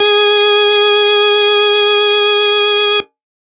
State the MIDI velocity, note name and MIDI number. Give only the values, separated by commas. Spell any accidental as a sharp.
25, G#4, 68